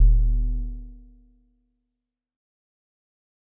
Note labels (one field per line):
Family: mallet percussion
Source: acoustic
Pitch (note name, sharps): E1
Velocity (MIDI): 50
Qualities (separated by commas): dark, fast decay